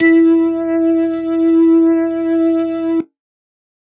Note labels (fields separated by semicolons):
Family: organ; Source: electronic; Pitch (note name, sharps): E4; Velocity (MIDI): 100